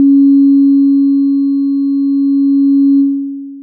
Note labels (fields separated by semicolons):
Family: synthesizer lead; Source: synthesizer; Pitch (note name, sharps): C#4; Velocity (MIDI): 25; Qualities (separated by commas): dark, long release